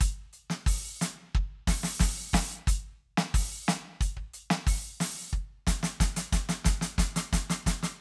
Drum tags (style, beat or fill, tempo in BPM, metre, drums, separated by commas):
Afrobeat, beat, 90 BPM, 4/4, closed hi-hat, open hi-hat, hi-hat pedal, snare, kick